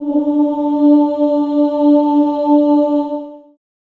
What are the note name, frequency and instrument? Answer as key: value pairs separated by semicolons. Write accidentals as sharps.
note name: D4; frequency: 293.7 Hz; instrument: acoustic voice